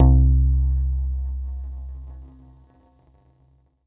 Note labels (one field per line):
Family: guitar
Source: electronic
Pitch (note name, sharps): C2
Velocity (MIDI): 127